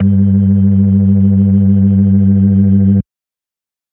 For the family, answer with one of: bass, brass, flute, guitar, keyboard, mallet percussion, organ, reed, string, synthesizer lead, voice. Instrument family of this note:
organ